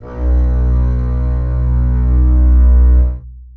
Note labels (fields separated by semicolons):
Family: string; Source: acoustic; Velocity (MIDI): 25; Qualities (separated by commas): long release, reverb